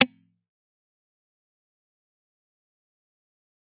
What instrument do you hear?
electronic guitar